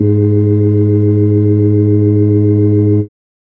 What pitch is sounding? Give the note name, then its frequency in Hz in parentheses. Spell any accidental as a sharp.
G#2 (103.8 Hz)